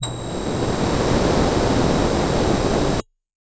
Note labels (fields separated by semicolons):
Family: voice; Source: synthesizer; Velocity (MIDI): 75; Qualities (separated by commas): multiphonic